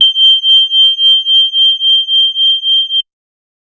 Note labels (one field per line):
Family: organ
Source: electronic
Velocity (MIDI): 127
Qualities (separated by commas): bright